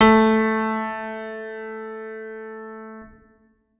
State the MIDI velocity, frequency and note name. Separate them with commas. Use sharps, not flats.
100, 220 Hz, A3